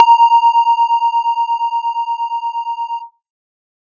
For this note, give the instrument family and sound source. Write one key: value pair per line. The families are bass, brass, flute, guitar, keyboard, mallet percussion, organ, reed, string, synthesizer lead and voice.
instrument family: synthesizer lead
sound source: synthesizer